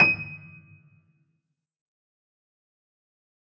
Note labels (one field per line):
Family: keyboard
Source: acoustic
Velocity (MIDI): 100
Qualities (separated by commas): fast decay, percussive, reverb